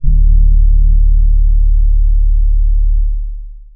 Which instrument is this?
electronic keyboard